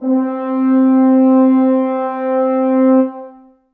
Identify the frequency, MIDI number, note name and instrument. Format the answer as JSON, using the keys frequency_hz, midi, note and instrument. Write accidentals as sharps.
{"frequency_hz": 261.6, "midi": 60, "note": "C4", "instrument": "acoustic brass instrument"}